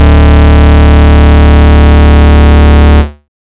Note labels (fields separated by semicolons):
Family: bass; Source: synthesizer; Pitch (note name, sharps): D1; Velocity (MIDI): 25; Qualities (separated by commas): bright, distorted